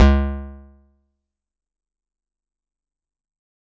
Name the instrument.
electronic guitar